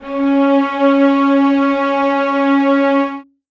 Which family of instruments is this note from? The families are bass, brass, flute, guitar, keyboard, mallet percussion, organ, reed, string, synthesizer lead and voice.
string